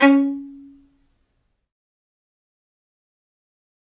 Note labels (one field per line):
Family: string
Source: acoustic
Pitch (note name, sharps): C#4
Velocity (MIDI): 75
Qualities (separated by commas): fast decay, percussive, reverb